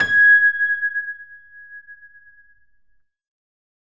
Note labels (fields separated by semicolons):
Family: keyboard; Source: electronic; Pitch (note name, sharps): G#6; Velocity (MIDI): 127